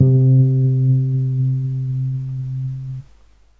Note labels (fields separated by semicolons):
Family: keyboard; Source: electronic; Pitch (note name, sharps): C3; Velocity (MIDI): 25; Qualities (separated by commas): dark